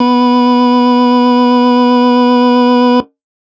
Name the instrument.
electronic organ